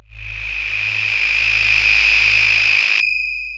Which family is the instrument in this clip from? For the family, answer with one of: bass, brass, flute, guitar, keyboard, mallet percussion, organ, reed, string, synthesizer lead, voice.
voice